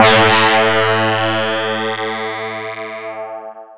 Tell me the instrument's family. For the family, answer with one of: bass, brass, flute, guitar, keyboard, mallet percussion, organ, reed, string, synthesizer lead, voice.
mallet percussion